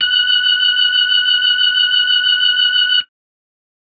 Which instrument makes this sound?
electronic organ